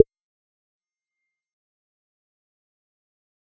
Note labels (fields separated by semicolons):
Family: bass; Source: synthesizer; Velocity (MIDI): 50; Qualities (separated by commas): fast decay, percussive